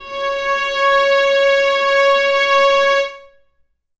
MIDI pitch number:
73